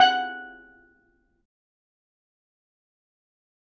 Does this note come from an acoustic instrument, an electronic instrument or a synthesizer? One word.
acoustic